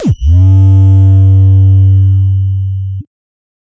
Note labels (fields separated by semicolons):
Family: bass; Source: synthesizer; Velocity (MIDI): 100; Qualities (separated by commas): bright, distorted, multiphonic